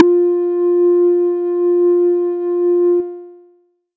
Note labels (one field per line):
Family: bass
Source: synthesizer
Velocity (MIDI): 75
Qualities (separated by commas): long release, multiphonic